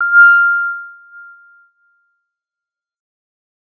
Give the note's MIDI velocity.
100